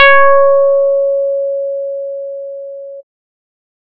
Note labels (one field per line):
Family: bass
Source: synthesizer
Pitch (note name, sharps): C#5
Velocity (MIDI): 75